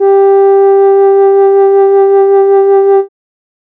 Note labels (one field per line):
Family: keyboard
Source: synthesizer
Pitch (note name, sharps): G4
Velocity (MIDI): 25